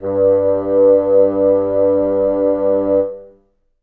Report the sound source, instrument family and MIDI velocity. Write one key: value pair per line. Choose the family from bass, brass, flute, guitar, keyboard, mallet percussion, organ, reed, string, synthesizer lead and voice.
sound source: acoustic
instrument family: reed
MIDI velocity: 50